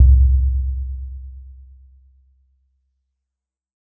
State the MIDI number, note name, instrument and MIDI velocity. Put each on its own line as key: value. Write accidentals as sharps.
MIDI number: 36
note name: C2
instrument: acoustic mallet percussion instrument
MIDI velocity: 75